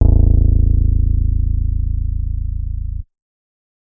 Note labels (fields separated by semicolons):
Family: bass; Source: synthesizer; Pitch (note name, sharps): A0; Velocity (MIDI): 127; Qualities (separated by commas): dark, reverb